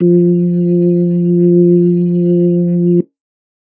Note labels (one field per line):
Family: organ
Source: electronic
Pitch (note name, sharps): F3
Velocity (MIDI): 127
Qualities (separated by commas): dark